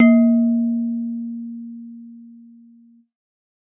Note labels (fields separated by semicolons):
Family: mallet percussion; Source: acoustic; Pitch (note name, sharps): A#3; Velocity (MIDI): 100